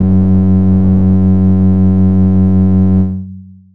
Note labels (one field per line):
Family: keyboard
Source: electronic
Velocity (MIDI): 75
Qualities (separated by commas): distorted, long release